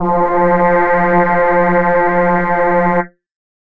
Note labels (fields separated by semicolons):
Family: voice; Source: synthesizer; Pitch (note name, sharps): F3; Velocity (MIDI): 100; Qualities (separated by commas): multiphonic